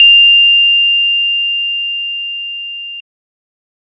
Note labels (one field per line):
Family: organ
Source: electronic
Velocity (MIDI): 100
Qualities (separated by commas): bright